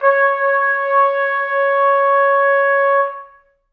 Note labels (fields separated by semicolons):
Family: brass; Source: acoustic; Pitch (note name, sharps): C#5; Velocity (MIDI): 50; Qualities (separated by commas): reverb